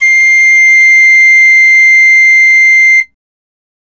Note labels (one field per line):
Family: flute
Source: acoustic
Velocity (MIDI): 50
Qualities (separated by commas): bright